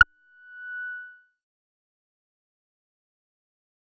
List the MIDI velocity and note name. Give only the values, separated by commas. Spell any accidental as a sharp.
75, F#6